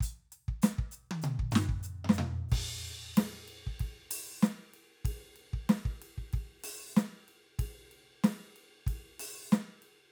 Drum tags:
funk
beat
95 BPM
4/4
ride, closed hi-hat, open hi-hat, hi-hat pedal, snare, high tom, mid tom, floor tom, kick

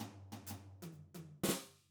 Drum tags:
jazz
fill
125 BPM
4/4
hi-hat pedal, snare, high tom, floor tom

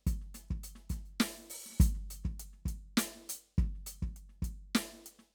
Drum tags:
rock
beat
102 BPM
3/4
closed hi-hat, open hi-hat, hi-hat pedal, snare, kick

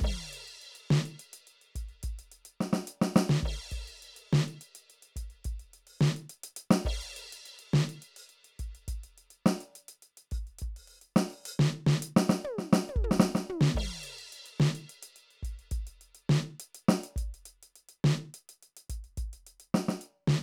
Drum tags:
rock
beat
140 BPM
4/4
crash, closed hi-hat, open hi-hat, hi-hat pedal, snare, high tom, mid tom, floor tom, kick

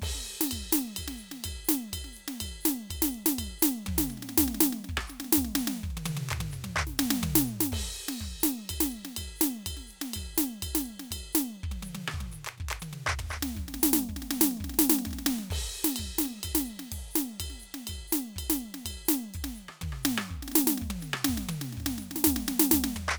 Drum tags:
calypso
beat
124 BPM
4/4
crash, ride, ride bell, closed hi-hat, hi-hat pedal, percussion, snare, cross-stick, high tom, mid tom, floor tom, kick

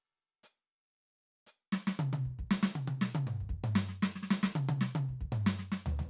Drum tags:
rock
fill
118 BPM
4/4
hi-hat pedal, snare, high tom, mid tom, floor tom, kick

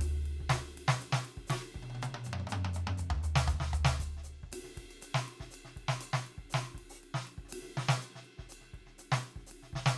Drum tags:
songo
beat
120 BPM
4/4
ride, ride bell, open hi-hat, hi-hat pedal, snare, cross-stick, high tom, mid tom, floor tom, kick

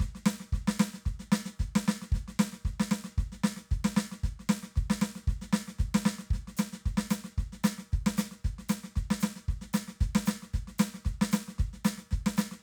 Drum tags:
country
beat
114 BPM
4/4
hi-hat pedal, snare, kick

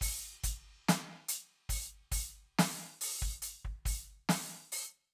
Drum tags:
half-time rock
beat
140 BPM
4/4
ride, closed hi-hat, open hi-hat, snare, cross-stick, kick

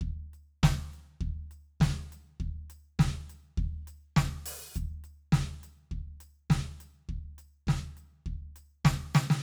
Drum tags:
rock
beat
102 BPM
4/4
crash, ride, percussion, snare, kick

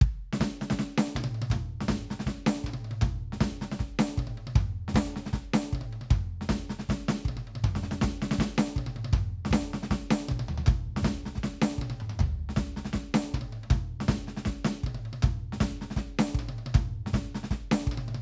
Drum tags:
merengue
beat
158 BPM
4/4
snare, high tom, mid tom, floor tom, kick

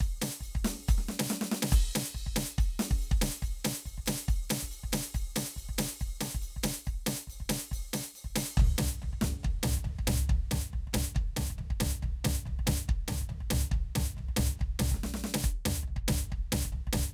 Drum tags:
punk
beat
140 BPM
4/4
crash, percussion, snare, floor tom, kick

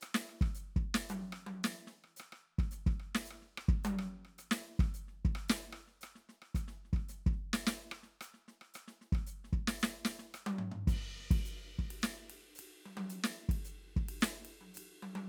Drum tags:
Afro-Cuban rumba
beat
110 BPM
4/4
crash, ride, hi-hat pedal, snare, cross-stick, high tom, floor tom, kick

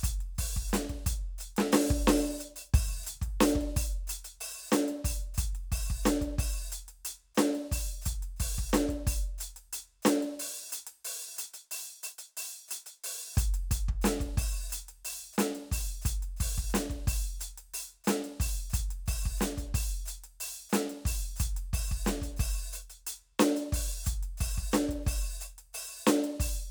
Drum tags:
hip-hop
beat
90 BPM
4/4
closed hi-hat, open hi-hat, hi-hat pedal, snare, kick

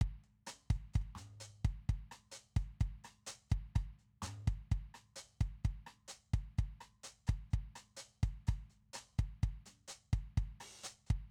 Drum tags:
bossa nova
beat
127 BPM
4/4
closed hi-hat, open hi-hat, hi-hat pedal, snare, cross-stick, mid tom, kick

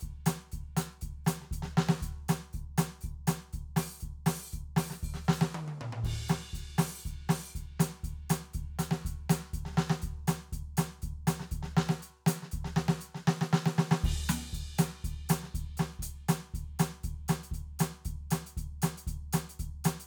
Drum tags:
rock
beat
120 BPM
4/4
crash, closed hi-hat, open hi-hat, hi-hat pedal, snare, high tom, mid tom, kick

